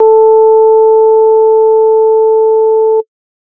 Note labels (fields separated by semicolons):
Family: organ; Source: electronic; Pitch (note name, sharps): A4; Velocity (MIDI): 50